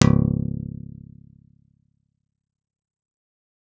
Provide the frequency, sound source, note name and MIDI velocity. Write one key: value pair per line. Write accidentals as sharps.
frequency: 34.65 Hz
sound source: acoustic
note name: C#1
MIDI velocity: 50